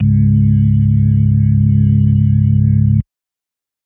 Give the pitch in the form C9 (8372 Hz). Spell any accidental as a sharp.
C#1 (34.65 Hz)